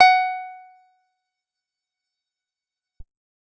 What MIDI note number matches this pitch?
78